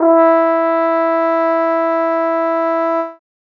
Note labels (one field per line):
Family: brass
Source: acoustic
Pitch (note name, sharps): E4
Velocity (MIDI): 75